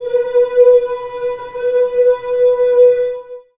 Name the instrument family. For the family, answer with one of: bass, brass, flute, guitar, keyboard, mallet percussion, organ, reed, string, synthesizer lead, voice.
voice